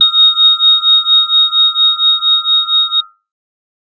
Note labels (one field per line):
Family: organ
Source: electronic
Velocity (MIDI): 50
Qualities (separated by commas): bright